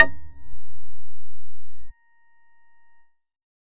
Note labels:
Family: bass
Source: synthesizer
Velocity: 50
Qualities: distorted

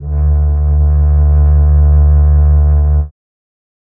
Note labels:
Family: string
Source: acoustic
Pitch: D2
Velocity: 75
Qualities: reverb

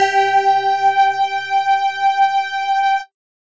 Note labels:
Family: mallet percussion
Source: electronic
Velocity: 75

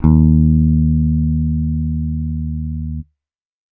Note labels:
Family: bass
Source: electronic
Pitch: D#2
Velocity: 50

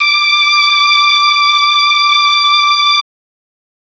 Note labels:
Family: string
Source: electronic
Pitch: D6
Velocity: 127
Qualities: reverb

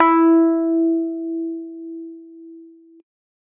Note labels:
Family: keyboard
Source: electronic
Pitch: E4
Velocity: 75

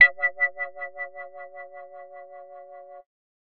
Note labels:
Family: bass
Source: synthesizer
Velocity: 75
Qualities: distorted

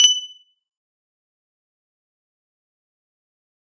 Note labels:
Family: guitar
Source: electronic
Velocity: 100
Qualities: bright, fast decay, percussive

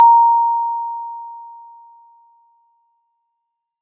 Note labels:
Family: mallet percussion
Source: acoustic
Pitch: A#5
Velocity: 75

